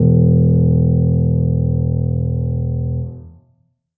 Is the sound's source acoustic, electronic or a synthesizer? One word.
acoustic